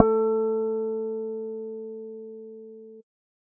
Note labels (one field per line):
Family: bass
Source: synthesizer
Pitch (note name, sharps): A3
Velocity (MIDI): 100